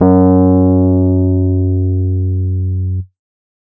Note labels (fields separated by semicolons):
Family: keyboard; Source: electronic; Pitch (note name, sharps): F#2; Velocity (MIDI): 25; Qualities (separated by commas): distorted